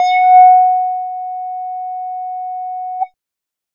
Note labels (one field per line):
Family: bass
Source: synthesizer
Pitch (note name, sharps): F#5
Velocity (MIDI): 75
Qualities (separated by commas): distorted